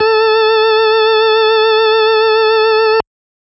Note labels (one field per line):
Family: organ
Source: electronic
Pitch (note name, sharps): A4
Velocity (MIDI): 25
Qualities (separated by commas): distorted